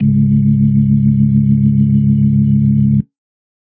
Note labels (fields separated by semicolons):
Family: organ; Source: electronic; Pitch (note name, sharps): C#1; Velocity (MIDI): 100